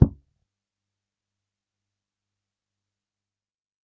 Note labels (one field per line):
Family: bass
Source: electronic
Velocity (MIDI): 25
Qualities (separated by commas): fast decay, percussive